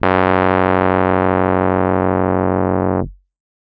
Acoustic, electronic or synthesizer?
electronic